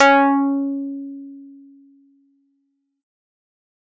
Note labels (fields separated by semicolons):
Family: keyboard; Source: electronic; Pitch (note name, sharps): C#4; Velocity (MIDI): 127; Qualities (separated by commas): distorted